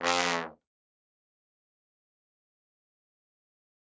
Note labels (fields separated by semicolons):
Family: brass; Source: acoustic; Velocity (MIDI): 25; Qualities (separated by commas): bright, fast decay, reverb